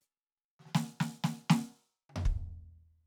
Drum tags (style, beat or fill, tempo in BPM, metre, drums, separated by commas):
reggae, fill, 78 BPM, 4/4, hi-hat pedal, snare, high tom, floor tom, kick